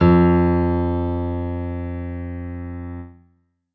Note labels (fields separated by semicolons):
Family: keyboard; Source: acoustic; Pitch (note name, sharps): F2; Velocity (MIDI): 100; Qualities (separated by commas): reverb